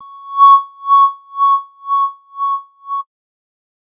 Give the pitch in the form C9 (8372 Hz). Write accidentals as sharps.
C#6 (1109 Hz)